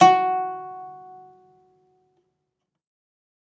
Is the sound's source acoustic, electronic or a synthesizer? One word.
acoustic